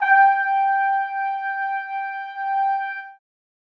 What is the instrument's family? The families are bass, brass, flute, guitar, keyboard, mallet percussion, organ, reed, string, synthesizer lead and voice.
brass